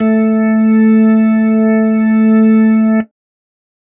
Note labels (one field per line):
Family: organ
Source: electronic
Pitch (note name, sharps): A3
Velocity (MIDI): 127